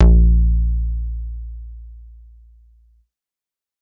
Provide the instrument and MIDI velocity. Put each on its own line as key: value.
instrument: synthesizer bass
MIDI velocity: 50